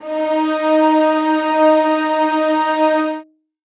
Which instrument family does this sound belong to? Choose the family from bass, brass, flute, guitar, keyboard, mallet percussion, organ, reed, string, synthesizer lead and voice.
string